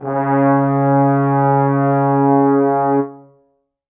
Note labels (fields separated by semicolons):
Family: brass; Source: acoustic; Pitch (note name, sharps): C#3; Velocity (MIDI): 75; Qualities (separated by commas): dark, reverb